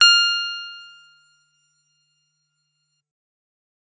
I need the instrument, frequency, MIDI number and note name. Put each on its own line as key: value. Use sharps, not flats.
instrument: electronic guitar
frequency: 1397 Hz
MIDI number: 89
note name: F6